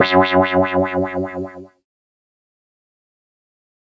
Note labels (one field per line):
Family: keyboard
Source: synthesizer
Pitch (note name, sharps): F#2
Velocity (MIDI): 25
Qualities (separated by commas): distorted, fast decay